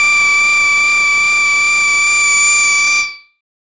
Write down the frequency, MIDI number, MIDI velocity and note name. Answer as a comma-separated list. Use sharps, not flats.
1175 Hz, 86, 75, D6